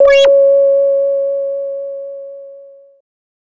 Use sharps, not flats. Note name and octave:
C#5